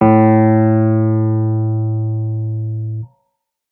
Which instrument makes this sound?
electronic keyboard